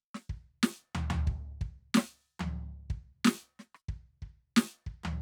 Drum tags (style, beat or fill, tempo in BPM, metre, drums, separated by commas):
funk rock, beat, 92 BPM, 4/4, snare, cross-stick, high tom, floor tom, kick